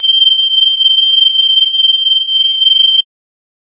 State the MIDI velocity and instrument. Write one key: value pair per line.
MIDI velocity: 25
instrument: electronic mallet percussion instrument